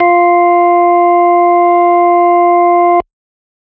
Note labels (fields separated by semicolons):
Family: organ; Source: electronic; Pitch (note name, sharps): F4; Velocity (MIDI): 127